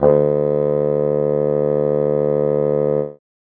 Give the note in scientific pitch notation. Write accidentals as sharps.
D2